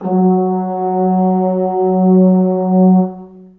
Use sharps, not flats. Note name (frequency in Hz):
F#3 (185 Hz)